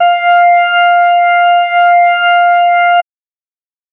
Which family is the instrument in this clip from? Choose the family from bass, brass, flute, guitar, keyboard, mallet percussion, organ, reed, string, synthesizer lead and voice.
organ